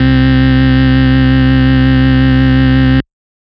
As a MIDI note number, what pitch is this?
36